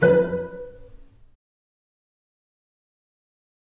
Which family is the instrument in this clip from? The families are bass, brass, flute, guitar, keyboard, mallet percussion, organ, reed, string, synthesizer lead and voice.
string